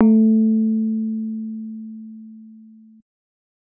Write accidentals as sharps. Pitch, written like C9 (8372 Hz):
A3 (220 Hz)